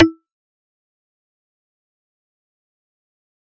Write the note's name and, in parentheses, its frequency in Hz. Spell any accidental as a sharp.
E4 (329.6 Hz)